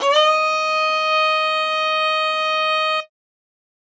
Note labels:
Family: string; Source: acoustic; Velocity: 127; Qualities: bright

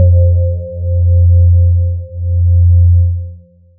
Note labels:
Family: voice; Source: synthesizer; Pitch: F2; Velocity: 25; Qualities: dark, long release

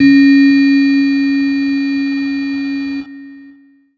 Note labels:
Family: keyboard; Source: electronic; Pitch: C#4; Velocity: 25; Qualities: bright, distorted, long release

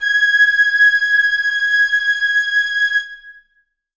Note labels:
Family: reed; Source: acoustic; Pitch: G#6; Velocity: 100; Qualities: reverb

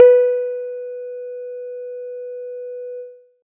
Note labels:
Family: guitar; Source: synthesizer; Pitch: B4; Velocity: 50

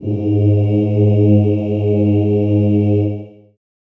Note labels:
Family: voice; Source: acoustic; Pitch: G#2; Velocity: 25; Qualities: reverb

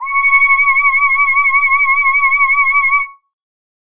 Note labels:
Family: voice; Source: synthesizer; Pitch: C#6; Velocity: 127

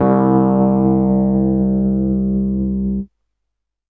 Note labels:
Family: keyboard; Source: electronic; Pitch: C2; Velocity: 100; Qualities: distorted

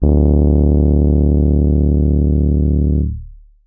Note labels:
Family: keyboard; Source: electronic; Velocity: 127; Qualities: long release

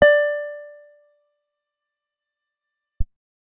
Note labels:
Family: guitar; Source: acoustic; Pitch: D5; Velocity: 25; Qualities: fast decay

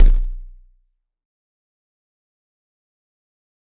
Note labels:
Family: mallet percussion; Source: acoustic; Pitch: B0; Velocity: 100; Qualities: fast decay, percussive

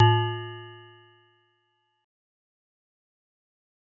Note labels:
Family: mallet percussion; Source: acoustic; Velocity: 127; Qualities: fast decay, percussive

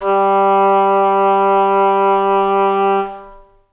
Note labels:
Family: reed; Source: acoustic; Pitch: G3; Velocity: 25; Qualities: long release, reverb

